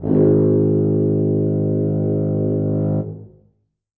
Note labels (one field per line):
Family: brass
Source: acoustic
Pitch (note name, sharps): G#1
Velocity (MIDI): 127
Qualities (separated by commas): dark, reverb